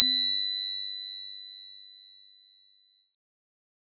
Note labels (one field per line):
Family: bass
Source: synthesizer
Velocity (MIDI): 25